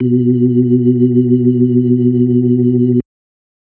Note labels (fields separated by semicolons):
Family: organ; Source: electronic; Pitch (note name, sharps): B2; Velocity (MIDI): 75